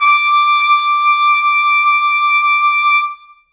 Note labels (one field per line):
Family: brass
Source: acoustic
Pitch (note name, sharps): D6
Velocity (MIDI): 100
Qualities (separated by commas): reverb